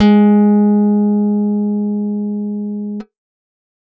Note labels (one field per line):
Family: guitar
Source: acoustic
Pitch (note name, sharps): G#3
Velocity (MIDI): 100